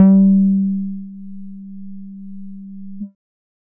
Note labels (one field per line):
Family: bass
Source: synthesizer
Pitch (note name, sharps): G3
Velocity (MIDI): 50